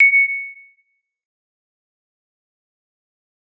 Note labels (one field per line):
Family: mallet percussion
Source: acoustic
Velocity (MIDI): 127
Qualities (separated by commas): fast decay, percussive